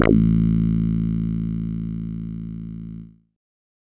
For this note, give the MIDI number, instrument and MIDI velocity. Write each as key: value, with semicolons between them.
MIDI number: 33; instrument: synthesizer bass; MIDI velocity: 100